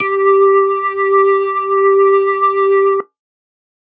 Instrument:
electronic organ